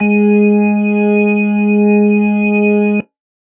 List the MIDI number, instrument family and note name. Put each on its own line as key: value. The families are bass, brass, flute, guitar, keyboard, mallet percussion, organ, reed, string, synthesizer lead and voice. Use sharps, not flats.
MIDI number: 56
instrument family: organ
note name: G#3